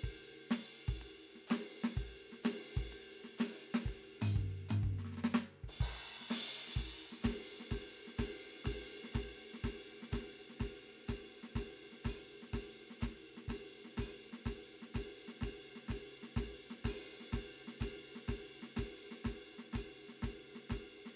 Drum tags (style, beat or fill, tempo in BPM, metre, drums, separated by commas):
rock shuffle, beat, 125 BPM, 4/4, crash, ride, closed hi-hat, hi-hat pedal, snare, floor tom, kick